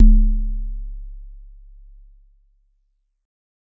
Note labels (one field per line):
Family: mallet percussion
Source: acoustic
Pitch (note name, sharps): C#1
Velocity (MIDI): 100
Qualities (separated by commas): dark